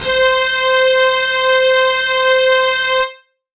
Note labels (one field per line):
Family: guitar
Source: electronic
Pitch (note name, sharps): C5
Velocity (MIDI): 50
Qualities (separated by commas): distorted